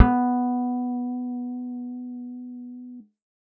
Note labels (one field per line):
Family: bass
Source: synthesizer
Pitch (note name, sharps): B3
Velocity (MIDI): 127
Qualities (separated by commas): dark, reverb